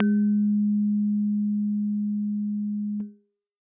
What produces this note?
acoustic keyboard